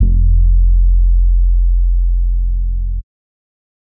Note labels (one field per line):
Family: bass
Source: synthesizer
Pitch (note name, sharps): F1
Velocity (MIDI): 25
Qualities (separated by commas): dark